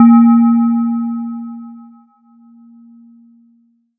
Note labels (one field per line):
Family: mallet percussion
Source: electronic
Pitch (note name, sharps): A#3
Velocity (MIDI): 50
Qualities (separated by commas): multiphonic